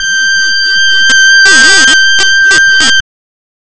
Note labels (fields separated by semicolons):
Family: reed; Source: synthesizer; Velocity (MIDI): 100; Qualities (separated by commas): distorted, non-linear envelope